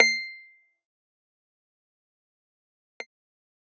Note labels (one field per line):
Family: guitar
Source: electronic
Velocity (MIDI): 75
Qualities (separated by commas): fast decay, percussive